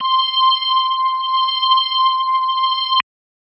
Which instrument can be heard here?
electronic organ